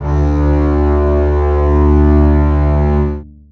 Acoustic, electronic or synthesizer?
acoustic